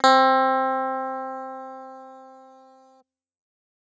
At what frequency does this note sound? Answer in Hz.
261.6 Hz